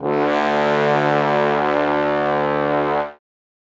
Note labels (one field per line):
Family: brass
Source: acoustic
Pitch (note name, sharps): D2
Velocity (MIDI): 100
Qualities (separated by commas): bright, reverb